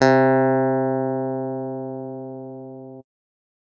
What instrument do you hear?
electronic keyboard